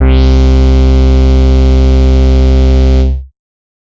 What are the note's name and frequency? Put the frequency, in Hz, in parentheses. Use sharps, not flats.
C2 (65.41 Hz)